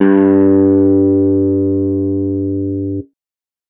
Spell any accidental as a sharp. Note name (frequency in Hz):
G2 (98 Hz)